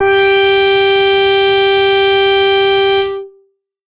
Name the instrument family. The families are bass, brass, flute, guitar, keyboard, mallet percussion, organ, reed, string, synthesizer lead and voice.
bass